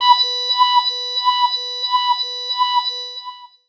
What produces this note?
synthesizer voice